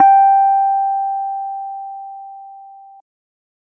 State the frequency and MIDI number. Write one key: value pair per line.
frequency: 784 Hz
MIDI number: 79